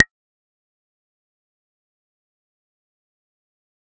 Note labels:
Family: bass; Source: synthesizer; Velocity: 127; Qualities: fast decay, percussive

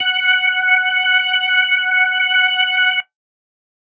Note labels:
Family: organ; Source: electronic; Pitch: F#5; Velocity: 50

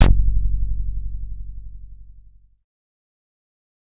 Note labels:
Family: bass; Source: synthesizer; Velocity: 25; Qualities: distorted

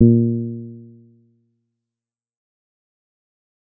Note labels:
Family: bass; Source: synthesizer; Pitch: A#2; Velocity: 25; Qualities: dark, fast decay

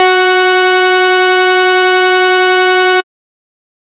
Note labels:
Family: bass; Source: synthesizer; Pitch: F#4; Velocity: 100; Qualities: bright, distorted

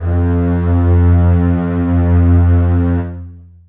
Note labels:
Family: string; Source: acoustic; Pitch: F2; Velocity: 100; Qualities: long release, reverb

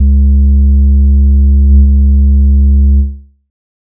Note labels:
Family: bass; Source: synthesizer; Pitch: C#2; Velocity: 100; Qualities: dark

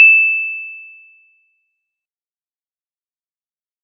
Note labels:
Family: mallet percussion; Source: acoustic; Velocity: 75; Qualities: bright, fast decay

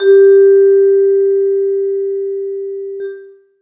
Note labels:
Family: mallet percussion; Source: acoustic; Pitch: G4; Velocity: 100; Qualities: reverb

